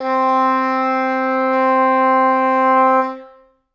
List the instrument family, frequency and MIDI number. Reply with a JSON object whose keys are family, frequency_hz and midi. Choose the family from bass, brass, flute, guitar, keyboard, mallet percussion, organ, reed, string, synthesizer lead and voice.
{"family": "reed", "frequency_hz": 261.6, "midi": 60}